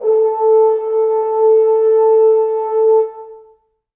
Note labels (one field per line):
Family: brass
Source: acoustic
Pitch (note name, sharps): A4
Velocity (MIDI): 50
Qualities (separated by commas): long release, reverb